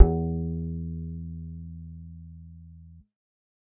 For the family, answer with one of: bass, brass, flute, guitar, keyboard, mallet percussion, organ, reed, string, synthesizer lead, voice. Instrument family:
bass